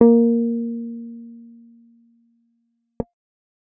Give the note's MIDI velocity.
50